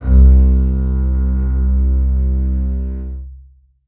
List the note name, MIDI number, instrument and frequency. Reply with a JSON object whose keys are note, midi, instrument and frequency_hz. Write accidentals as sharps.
{"note": "C2", "midi": 36, "instrument": "acoustic string instrument", "frequency_hz": 65.41}